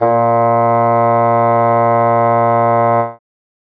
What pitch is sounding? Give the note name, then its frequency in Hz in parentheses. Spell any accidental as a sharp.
A#2 (116.5 Hz)